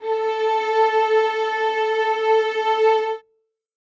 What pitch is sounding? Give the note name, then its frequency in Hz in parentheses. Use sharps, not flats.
A4 (440 Hz)